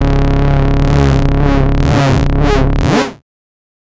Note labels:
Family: bass; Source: synthesizer; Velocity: 100; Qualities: distorted, non-linear envelope

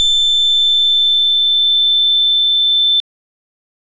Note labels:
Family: organ; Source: electronic; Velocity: 127; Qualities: bright

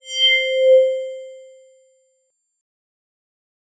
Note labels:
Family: mallet percussion; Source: electronic; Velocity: 50; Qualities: bright, fast decay

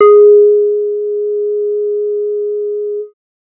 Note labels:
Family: bass; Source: synthesizer; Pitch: G#4; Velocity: 50

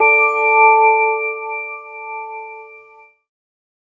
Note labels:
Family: keyboard; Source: synthesizer; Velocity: 100

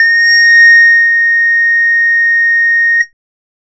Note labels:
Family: bass; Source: synthesizer; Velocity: 127

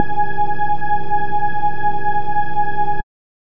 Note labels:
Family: bass; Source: synthesizer; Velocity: 50

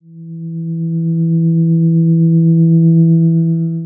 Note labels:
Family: guitar; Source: electronic; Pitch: E3; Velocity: 75; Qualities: dark, long release

